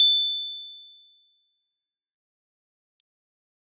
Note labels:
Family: keyboard; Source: acoustic; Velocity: 50; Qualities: bright, fast decay

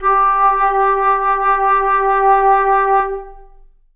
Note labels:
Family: flute; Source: acoustic; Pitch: G4; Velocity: 100; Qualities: long release, reverb

